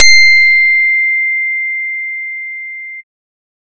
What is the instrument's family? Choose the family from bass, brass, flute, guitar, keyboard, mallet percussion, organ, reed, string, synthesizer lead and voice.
bass